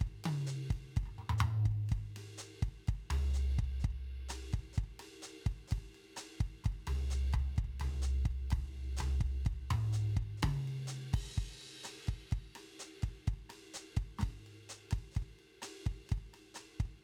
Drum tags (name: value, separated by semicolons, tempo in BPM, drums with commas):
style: bossa nova; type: beat; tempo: 127 BPM; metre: 4/4; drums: crash, ride, hi-hat pedal, snare, cross-stick, high tom, mid tom, floor tom, kick